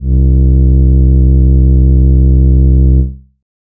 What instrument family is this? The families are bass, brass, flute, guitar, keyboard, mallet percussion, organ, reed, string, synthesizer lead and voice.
voice